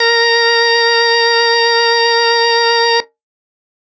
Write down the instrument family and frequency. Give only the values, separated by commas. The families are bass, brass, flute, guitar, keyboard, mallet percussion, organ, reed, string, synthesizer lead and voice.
organ, 466.2 Hz